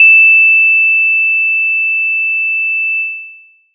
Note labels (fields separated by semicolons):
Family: mallet percussion; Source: acoustic; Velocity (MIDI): 25; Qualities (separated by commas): bright, long release